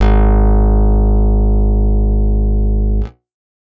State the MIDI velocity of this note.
127